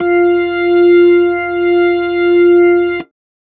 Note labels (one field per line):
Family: organ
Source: electronic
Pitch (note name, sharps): F4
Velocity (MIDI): 75